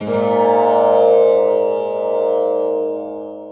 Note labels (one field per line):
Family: guitar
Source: acoustic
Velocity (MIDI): 50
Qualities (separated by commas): long release, multiphonic, reverb